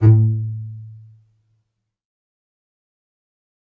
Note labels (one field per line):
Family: string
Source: acoustic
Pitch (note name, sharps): A2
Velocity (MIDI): 25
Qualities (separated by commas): fast decay, reverb